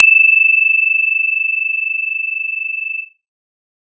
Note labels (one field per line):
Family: synthesizer lead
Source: synthesizer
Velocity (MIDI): 100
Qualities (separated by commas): distorted